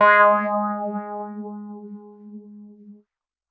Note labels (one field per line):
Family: keyboard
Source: electronic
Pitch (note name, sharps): G#3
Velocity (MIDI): 127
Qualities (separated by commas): non-linear envelope